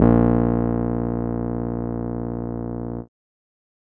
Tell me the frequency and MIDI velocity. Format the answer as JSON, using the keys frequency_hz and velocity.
{"frequency_hz": 58.27, "velocity": 75}